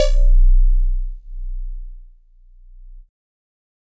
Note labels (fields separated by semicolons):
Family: keyboard; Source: electronic; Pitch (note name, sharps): B0; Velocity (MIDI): 127; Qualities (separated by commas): multiphonic